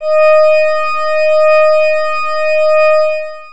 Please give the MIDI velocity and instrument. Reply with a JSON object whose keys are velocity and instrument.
{"velocity": 50, "instrument": "electronic organ"}